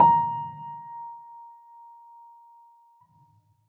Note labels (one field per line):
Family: keyboard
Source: acoustic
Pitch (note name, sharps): A#5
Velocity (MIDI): 50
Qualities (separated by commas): reverb